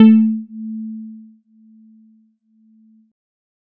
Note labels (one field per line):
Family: keyboard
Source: electronic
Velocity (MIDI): 50